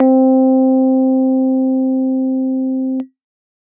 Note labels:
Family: keyboard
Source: electronic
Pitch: C4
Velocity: 75

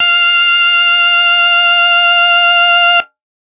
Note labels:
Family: organ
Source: electronic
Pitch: F5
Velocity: 25

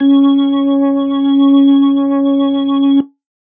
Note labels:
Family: organ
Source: electronic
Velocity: 100

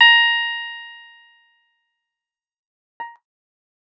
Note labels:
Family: guitar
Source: electronic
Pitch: A#5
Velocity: 50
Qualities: fast decay

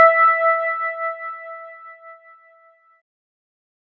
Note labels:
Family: keyboard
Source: electronic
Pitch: E5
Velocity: 127

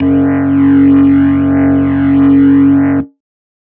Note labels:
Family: organ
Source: electronic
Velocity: 25

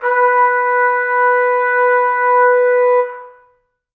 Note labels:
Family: brass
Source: acoustic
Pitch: B4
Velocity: 50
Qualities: reverb

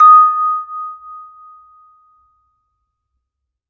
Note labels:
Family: mallet percussion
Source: acoustic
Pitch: D#6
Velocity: 127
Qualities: reverb

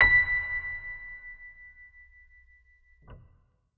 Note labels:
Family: organ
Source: electronic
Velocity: 50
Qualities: reverb

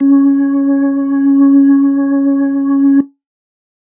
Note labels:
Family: organ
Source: electronic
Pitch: C#4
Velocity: 50

